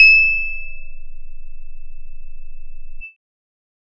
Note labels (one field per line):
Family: bass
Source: synthesizer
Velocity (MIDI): 25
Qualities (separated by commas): bright, distorted, multiphonic, tempo-synced